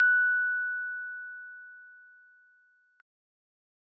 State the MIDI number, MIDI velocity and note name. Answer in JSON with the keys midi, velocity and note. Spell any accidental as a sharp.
{"midi": 90, "velocity": 25, "note": "F#6"}